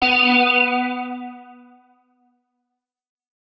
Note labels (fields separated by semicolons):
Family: guitar; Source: electronic; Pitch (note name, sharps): B3; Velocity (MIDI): 127